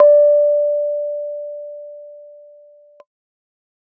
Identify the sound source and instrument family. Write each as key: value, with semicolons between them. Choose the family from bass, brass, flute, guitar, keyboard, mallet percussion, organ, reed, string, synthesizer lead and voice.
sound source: electronic; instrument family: keyboard